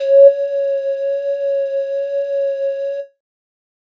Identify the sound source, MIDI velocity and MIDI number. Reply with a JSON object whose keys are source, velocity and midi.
{"source": "synthesizer", "velocity": 25, "midi": 73}